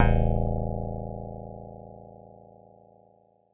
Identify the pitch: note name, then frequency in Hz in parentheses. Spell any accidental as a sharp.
A0 (27.5 Hz)